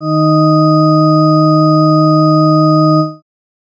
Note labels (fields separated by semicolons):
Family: organ; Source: electronic; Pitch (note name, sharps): D#3; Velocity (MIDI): 25